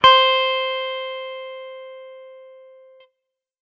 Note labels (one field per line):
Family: guitar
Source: electronic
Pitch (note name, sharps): C5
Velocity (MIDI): 75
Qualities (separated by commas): distorted